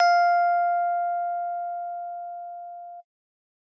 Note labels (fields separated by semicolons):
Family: keyboard; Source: acoustic; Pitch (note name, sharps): F5; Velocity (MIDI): 100